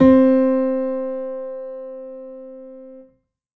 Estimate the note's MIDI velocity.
100